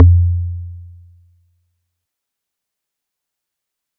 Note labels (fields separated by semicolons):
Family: mallet percussion; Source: acoustic; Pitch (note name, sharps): F2; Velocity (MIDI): 25; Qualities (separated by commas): dark, fast decay